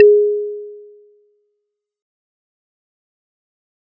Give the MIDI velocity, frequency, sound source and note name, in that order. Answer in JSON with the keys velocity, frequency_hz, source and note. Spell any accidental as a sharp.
{"velocity": 100, "frequency_hz": 415.3, "source": "acoustic", "note": "G#4"}